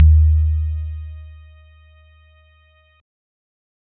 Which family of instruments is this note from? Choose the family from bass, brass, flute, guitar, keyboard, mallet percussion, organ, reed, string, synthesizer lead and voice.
keyboard